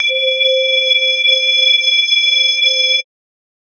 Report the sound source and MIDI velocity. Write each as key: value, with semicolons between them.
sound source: electronic; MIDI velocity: 75